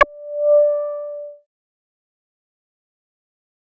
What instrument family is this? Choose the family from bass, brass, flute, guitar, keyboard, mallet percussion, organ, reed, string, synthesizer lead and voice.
bass